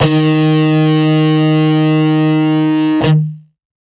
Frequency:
155.6 Hz